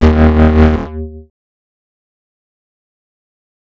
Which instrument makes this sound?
synthesizer bass